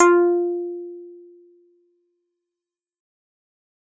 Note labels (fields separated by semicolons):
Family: keyboard; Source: electronic; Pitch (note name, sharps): F4; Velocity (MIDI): 75; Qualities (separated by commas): distorted, fast decay